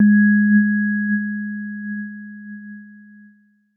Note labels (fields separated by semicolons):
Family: keyboard; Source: electronic; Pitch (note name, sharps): G#3; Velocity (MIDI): 100